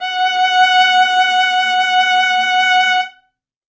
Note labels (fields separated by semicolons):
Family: string; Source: acoustic; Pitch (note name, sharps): F#5; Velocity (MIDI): 75; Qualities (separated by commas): reverb